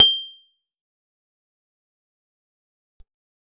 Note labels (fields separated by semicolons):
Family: guitar; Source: acoustic; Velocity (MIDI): 127; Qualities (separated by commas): bright, fast decay, percussive